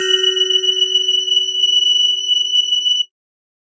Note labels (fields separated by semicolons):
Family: mallet percussion; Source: electronic; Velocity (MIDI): 127